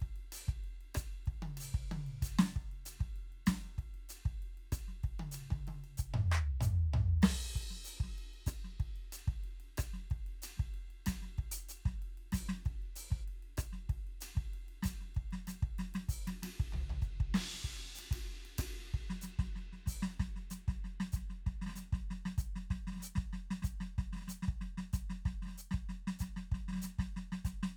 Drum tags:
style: Brazilian baião; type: beat; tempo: 95 BPM; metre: 4/4; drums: crash, ride, ride bell, closed hi-hat, hi-hat pedal, percussion, snare, cross-stick, high tom, mid tom, floor tom, kick

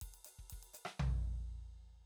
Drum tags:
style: samba; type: fill; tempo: 116 BPM; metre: 4/4; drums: ride, hi-hat pedal, cross-stick, floor tom, kick

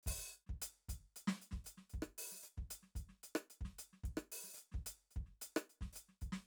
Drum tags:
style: songo; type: beat; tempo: 112 BPM; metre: 4/4; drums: closed hi-hat, open hi-hat, hi-hat pedal, snare, cross-stick, kick

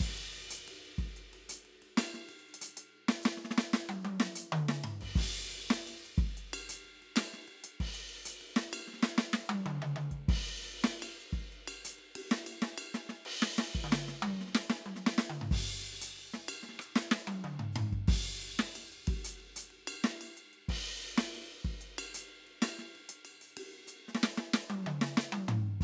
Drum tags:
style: rock; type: beat; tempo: 93 BPM; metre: 4/4; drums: crash, ride, ride bell, closed hi-hat, open hi-hat, hi-hat pedal, snare, cross-stick, high tom, mid tom, floor tom, kick

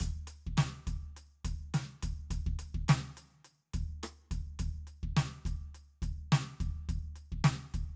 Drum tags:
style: rock; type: beat; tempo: 105 BPM; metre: 4/4; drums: percussion, snare, cross-stick, kick

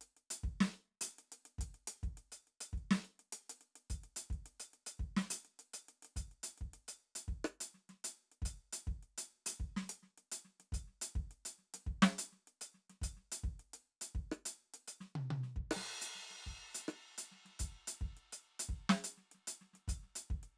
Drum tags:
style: Afro-Cuban; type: beat; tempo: 105 BPM; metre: 4/4; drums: crash, closed hi-hat, snare, cross-stick, high tom, kick

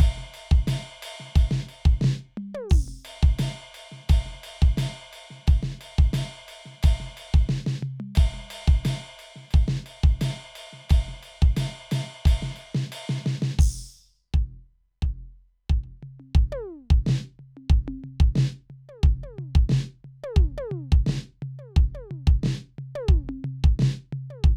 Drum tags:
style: rock; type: beat; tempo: 88 BPM; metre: 4/4; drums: crash, ride, ride bell, percussion, snare, high tom, mid tom, floor tom, kick

